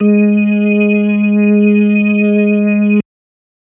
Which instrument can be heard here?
electronic organ